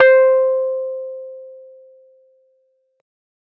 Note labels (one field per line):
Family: keyboard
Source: electronic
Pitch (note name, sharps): C5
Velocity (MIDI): 100